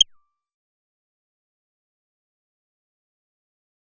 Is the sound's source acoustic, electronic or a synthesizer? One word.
synthesizer